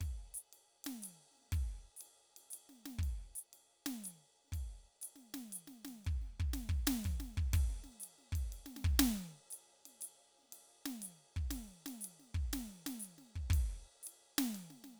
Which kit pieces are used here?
ride, hi-hat pedal, snare and kick